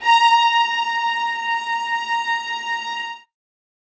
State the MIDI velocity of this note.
127